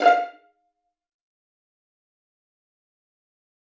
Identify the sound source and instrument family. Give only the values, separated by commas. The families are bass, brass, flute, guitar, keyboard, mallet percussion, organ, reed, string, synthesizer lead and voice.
acoustic, string